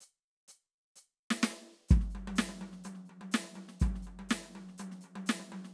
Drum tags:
prog rock
beat
125 BPM
4/4
hi-hat pedal, snare, high tom, kick

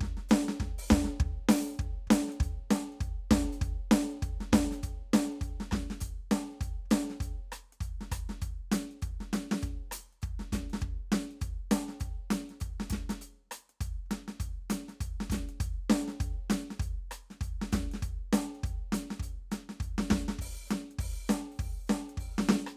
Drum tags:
rockabilly
beat
200 BPM
4/4
closed hi-hat, open hi-hat, hi-hat pedal, snare, cross-stick, kick

